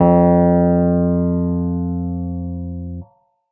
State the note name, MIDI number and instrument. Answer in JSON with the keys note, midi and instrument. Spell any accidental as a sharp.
{"note": "F2", "midi": 41, "instrument": "electronic keyboard"}